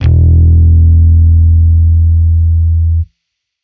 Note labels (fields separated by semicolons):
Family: bass; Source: electronic; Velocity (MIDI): 25